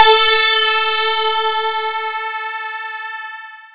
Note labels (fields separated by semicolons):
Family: mallet percussion; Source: electronic; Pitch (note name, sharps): A4; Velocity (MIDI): 100; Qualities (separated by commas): bright, distorted, long release, non-linear envelope